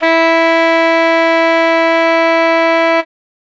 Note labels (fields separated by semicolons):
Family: reed; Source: acoustic; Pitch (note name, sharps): E4; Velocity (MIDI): 25